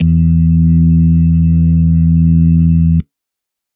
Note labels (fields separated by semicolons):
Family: organ; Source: electronic; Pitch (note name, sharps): E2; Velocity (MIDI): 100; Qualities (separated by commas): dark